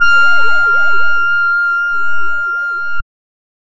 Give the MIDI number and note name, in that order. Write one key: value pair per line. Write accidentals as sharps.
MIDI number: 89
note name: F6